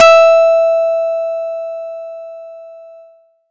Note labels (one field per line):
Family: guitar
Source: acoustic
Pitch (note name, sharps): E5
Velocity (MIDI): 75